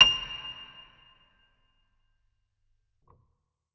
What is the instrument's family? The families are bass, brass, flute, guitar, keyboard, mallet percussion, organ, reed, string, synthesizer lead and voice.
organ